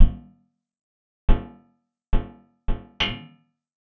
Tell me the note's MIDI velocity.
75